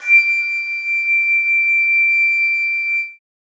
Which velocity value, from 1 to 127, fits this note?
127